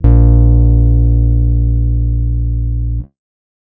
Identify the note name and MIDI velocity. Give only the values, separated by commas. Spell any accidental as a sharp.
A#1, 50